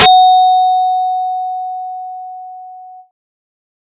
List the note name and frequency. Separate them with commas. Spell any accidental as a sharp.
F#5, 740 Hz